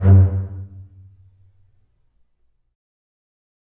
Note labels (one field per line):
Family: string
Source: acoustic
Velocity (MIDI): 50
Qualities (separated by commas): reverb